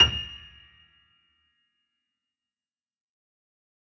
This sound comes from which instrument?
acoustic keyboard